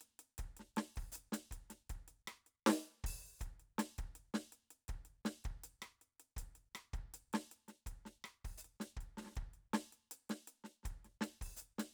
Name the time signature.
4/4